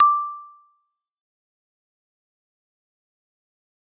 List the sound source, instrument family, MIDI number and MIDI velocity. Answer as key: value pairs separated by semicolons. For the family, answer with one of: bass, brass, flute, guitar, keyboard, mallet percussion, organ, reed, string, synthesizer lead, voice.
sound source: acoustic; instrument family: mallet percussion; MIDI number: 86; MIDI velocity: 100